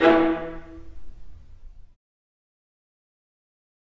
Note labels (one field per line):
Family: string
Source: acoustic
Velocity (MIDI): 25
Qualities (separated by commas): fast decay, reverb